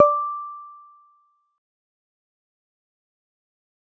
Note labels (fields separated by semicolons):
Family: guitar; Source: synthesizer; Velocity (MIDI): 25; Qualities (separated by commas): fast decay, percussive